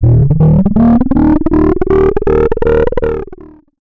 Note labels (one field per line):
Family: bass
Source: synthesizer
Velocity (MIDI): 75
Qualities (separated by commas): distorted, long release, multiphonic, tempo-synced